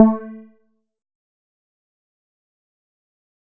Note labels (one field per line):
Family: bass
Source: synthesizer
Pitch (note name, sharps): A3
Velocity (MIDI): 127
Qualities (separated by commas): dark, fast decay, percussive